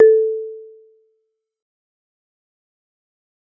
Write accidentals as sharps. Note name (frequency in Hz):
A4 (440 Hz)